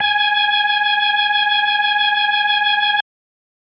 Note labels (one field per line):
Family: organ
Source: electronic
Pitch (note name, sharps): G#5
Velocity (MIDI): 127